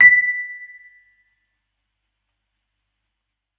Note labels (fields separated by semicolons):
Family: keyboard; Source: electronic; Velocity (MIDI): 75; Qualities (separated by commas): percussive